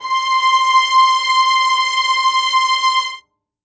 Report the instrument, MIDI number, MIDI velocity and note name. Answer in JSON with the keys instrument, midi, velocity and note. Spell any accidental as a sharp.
{"instrument": "acoustic string instrument", "midi": 84, "velocity": 100, "note": "C6"}